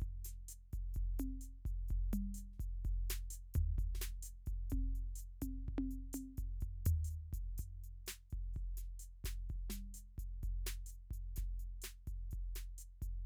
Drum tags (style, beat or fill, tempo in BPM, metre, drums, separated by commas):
bossa nova, beat, 127 BPM, 4/4, closed hi-hat, open hi-hat, hi-hat pedal, snare, high tom, mid tom, floor tom, kick